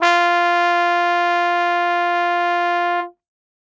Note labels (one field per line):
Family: brass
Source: acoustic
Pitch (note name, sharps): F4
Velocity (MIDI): 100